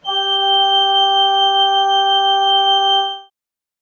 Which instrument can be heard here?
acoustic organ